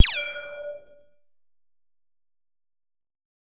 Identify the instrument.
synthesizer bass